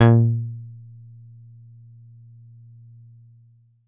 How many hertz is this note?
116.5 Hz